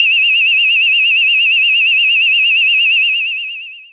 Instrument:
synthesizer bass